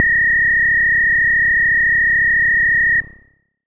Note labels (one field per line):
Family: bass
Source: synthesizer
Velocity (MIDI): 50